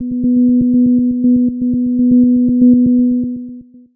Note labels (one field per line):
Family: synthesizer lead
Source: synthesizer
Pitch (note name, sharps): B3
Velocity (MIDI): 50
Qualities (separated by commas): dark, long release, tempo-synced